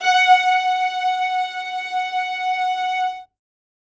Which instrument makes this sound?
acoustic string instrument